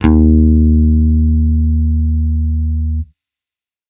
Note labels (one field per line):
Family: bass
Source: electronic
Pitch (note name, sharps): D#2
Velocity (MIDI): 100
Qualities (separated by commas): distorted